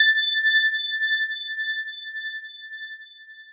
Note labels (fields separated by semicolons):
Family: mallet percussion; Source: electronic; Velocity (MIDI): 127; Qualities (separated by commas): bright